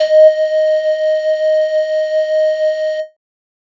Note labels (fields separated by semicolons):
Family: flute; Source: synthesizer; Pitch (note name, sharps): D#5; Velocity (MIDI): 100; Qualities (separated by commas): distorted